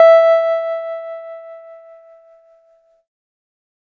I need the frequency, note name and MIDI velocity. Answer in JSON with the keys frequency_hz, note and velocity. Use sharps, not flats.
{"frequency_hz": 659.3, "note": "E5", "velocity": 75}